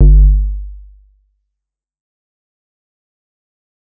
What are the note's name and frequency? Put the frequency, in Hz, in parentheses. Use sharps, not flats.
G1 (49 Hz)